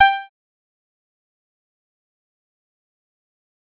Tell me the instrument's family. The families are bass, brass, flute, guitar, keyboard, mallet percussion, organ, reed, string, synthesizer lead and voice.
bass